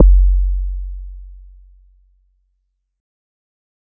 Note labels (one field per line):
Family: mallet percussion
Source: acoustic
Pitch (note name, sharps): F#1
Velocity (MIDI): 50